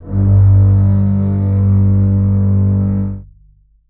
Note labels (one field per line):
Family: string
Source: acoustic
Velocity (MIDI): 50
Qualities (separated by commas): long release, reverb